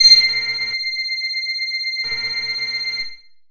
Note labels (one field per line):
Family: bass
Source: synthesizer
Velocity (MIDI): 100